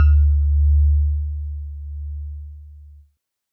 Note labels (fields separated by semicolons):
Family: keyboard; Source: electronic; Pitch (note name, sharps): D2; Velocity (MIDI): 100; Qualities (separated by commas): multiphonic